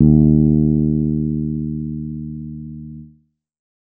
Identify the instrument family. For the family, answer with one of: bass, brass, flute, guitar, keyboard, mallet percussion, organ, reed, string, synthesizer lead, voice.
bass